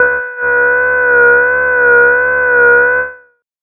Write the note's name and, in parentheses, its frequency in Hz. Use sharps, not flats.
B4 (493.9 Hz)